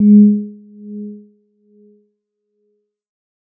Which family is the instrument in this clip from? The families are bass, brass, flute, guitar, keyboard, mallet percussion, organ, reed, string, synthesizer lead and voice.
mallet percussion